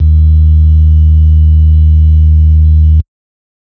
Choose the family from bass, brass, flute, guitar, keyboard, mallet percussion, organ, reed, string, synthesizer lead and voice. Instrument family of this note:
organ